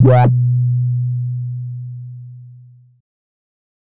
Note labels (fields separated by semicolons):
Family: bass; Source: synthesizer; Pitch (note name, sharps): B2; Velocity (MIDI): 75; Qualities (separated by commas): distorted